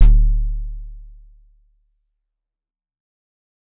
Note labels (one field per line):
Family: keyboard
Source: acoustic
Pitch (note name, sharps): D1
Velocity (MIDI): 50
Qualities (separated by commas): fast decay